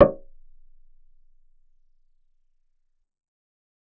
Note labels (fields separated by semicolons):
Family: bass; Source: synthesizer; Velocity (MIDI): 25; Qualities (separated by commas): percussive, reverb